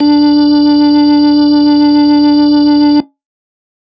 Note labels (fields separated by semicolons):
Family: organ; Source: electronic; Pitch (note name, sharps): D4; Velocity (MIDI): 25; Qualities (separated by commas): distorted